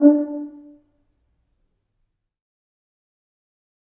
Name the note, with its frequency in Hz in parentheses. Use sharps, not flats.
D4 (293.7 Hz)